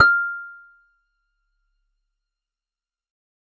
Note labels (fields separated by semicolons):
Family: guitar; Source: acoustic; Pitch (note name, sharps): F6; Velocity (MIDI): 75; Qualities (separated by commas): fast decay, percussive